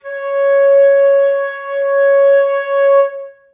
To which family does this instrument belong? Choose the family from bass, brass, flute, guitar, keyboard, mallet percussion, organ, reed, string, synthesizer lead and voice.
flute